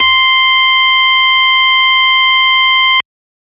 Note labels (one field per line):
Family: organ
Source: electronic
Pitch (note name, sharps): C6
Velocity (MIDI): 50